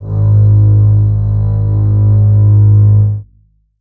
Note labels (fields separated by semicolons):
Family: string; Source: acoustic; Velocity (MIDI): 25; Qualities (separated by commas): reverb